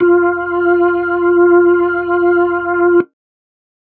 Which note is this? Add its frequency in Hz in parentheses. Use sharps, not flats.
F4 (349.2 Hz)